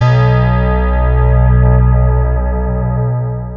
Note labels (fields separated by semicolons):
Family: guitar; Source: electronic; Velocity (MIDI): 25; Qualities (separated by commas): long release, multiphonic, non-linear envelope